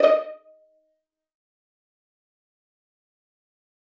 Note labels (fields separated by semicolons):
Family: string; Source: acoustic; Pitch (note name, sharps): D#5; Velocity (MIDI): 75; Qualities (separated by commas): fast decay, percussive, reverb